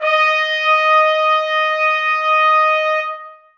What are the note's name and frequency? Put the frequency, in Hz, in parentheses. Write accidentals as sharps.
D#5 (622.3 Hz)